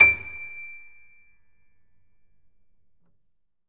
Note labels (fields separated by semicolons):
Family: keyboard; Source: acoustic; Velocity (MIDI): 100; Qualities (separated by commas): reverb